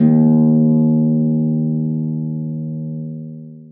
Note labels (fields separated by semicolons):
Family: string; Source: acoustic; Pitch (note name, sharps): D#2; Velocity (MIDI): 100; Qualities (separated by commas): long release, reverb